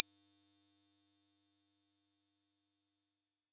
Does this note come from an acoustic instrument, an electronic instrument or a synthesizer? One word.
acoustic